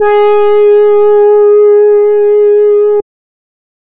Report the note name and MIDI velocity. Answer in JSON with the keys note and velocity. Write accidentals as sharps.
{"note": "G#4", "velocity": 25}